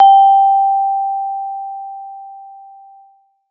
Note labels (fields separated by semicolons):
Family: mallet percussion; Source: acoustic; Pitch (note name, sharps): G5; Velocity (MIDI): 50